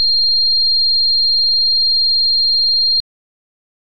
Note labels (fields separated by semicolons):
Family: organ; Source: electronic; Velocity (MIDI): 100; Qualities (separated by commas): bright